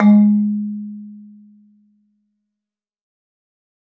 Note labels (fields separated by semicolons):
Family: mallet percussion; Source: acoustic; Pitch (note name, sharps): G#3; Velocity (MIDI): 100; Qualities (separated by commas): dark, fast decay, reverb